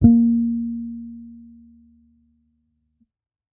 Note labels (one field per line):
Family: bass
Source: electronic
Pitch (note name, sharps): A#3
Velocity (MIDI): 25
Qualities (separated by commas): dark